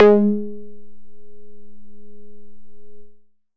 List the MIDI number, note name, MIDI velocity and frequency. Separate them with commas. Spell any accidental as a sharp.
56, G#3, 25, 207.7 Hz